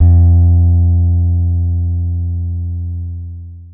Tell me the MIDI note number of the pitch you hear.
41